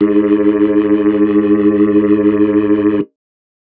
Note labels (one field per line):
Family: organ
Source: electronic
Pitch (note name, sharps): G#2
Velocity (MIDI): 50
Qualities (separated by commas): distorted